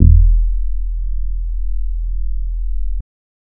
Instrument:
synthesizer bass